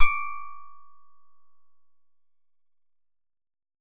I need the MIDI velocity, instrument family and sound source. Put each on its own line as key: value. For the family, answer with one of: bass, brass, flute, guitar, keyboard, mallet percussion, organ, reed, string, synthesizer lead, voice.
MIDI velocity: 25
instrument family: guitar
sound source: synthesizer